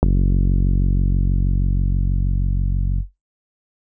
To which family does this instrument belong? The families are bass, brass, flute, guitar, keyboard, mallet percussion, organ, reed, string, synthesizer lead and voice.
keyboard